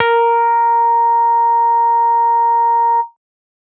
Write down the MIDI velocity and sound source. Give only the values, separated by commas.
100, synthesizer